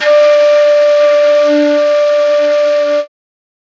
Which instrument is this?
acoustic flute